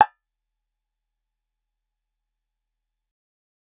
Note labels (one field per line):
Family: bass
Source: synthesizer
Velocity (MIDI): 25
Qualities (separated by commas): fast decay, percussive